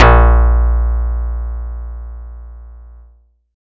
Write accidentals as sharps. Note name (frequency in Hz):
A#1 (58.27 Hz)